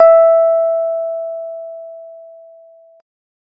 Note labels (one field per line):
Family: keyboard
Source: electronic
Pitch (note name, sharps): E5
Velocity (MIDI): 50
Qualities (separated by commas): dark